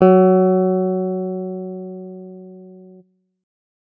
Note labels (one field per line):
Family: guitar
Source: electronic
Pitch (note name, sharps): F#3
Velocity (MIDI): 25